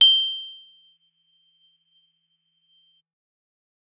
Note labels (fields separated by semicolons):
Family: guitar; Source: electronic; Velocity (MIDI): 100; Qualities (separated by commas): bright, percussive